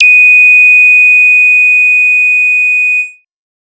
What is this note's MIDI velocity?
75